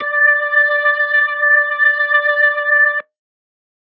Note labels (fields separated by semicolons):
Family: organ; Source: electronic; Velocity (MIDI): 75